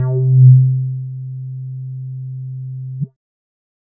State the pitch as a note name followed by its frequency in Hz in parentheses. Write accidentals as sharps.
C3 (130.8 Hz)